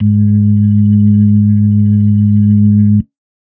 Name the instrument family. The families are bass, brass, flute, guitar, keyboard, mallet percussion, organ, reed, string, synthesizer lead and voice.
organ